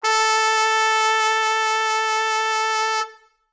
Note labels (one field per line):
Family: brass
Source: acoustic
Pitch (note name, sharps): A4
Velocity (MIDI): 127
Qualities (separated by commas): bright